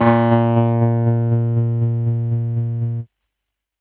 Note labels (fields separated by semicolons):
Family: keyboard; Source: electronic; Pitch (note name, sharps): A#2; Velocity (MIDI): 100; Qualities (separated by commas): distorted, tempo-synced